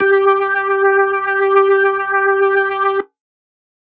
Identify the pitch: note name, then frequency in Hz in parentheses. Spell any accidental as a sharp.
G4 (392 Hz)